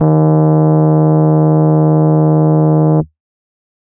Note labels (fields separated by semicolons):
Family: organ; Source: electronic; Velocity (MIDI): 127; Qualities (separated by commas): distorted